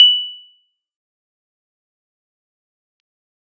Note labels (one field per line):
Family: keyboard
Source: electronic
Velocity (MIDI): 100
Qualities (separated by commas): bright, fast decay, percussive